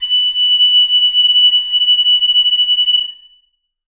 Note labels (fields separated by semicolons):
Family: flute; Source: acoustic; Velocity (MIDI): 127; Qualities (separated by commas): bright, reverb